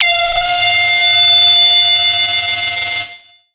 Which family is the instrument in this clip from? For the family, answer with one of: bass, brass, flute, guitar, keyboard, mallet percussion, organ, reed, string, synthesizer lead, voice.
synthesizer lead